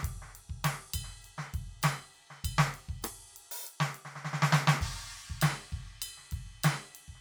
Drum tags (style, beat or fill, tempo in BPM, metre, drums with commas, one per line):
funk
beat
100 BPM
4/4
crash, ride, ride bell, open hi-hat, hi-hat pedal, snare, cross-stick, kick